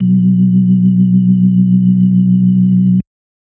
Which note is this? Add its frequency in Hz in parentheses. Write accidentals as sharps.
B1 (61.74 Hz)